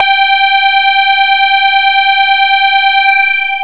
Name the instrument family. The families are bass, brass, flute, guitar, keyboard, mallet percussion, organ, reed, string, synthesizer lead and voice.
bass